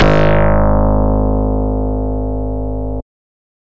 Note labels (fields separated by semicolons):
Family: bass; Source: synthesizer; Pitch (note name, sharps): G#1; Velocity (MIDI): 127; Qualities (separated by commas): bright, distorted